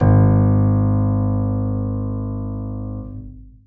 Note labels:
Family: keyboard; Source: acoustic; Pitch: G#1; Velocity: 75; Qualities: reverb

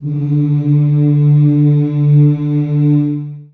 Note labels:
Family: voice; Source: acoustic; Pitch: D3; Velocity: 75; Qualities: long release, reverb

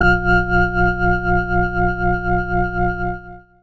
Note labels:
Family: organ; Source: electronic; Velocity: 127; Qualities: distorted

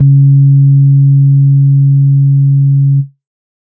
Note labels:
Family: organ; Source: electronic; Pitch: C#3; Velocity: 75; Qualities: dark

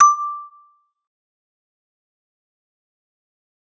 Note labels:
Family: mallet percussion; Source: acoustic; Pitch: D6; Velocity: 75; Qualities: fast decay, percussive

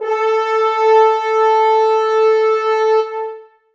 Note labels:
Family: brass; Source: acoustic; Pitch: A4; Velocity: 127; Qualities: long release, reverb

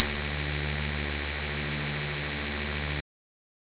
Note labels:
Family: bass; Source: synthesizer; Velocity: 25; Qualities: bright, distorted

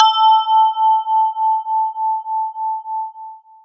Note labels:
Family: guitar; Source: synthesizer; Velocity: 25; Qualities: long release

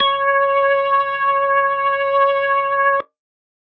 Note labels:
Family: organ; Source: electronic; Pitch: C#5; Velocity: 75

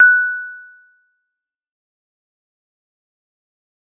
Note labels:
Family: mallet percussion; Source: acoustic; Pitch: F#6; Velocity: 100; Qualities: fast decay, percussive

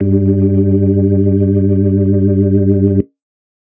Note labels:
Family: organ; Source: electronic; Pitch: G2; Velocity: 100

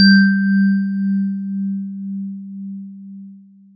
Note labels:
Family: mallet percussion; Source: acoustic; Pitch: G3; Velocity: 75; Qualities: long release

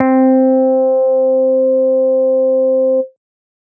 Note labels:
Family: bass; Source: synthesizer; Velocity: 127

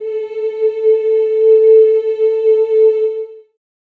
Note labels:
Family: voice; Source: acoustic; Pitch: A4; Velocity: 50; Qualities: reverb

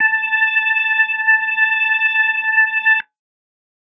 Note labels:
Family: organ; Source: electronic; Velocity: 25

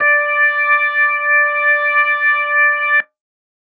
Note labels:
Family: organ; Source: electronic; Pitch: D5; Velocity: 127

